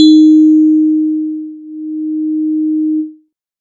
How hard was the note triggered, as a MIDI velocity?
75